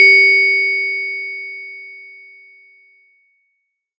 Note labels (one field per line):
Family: mallet percussion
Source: acoustic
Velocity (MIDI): 50